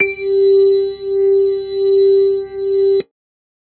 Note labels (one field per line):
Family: organ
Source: electronic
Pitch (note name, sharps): G4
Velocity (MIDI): 50